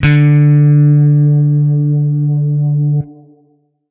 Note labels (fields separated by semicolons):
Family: guitar; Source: electronic; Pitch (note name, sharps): D3; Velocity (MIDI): 100; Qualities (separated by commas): bright, distorted